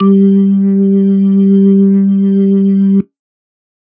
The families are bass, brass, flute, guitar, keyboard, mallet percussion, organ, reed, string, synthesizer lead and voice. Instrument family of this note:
organ